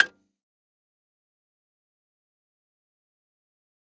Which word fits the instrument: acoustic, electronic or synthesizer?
acoustic